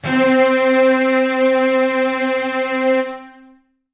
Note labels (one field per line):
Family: string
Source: acoustic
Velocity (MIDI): 127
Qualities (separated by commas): long release, reverb